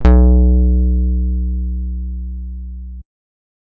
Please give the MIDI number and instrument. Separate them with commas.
35, electronic guitar